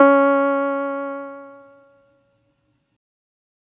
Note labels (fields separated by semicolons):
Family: keyboard; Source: electronic; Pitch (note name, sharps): C#4; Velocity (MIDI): 75